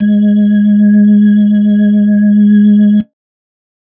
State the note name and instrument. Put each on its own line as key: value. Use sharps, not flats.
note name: G#3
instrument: electronic organ